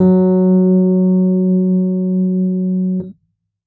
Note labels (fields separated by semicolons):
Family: keyboard; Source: electronic; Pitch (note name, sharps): F#3; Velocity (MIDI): 75; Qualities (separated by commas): dark